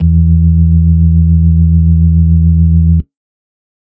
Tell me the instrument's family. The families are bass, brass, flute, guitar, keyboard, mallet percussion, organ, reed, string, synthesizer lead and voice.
organ